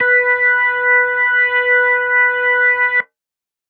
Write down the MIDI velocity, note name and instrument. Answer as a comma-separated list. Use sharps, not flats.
75, B4, electronic organ